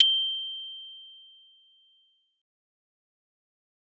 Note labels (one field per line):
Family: mallet percussion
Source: acoustic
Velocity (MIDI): 50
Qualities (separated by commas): bright, fast decay, percussive